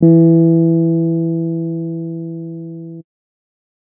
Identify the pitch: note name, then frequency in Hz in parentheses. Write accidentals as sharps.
E3 (164.8 Hz)